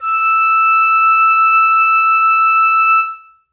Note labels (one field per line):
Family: reed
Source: acoustic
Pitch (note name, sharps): E6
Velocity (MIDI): 50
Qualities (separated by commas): reverb